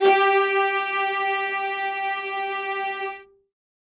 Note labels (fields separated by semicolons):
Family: string; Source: acoustic; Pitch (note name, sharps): G4; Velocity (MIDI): 127; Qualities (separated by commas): reverb